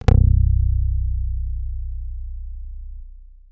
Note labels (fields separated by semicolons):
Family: guitar; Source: electronic; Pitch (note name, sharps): B0; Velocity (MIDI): 100; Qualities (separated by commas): long release